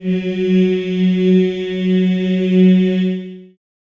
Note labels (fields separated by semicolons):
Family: voice; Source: acoustic; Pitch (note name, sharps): F#3; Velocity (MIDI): 25; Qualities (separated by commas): long release, reverb